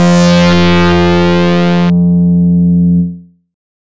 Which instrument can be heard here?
synthesizer bass